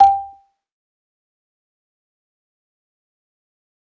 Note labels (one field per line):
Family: mallet percussion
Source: acoustic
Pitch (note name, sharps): G5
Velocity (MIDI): 25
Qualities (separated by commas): fast decay, percussive, reverb